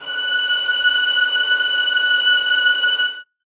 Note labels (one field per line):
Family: string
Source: acoustic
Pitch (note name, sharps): F#6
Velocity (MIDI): 75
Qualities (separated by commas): reverb